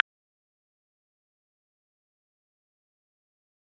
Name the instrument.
electronic guitar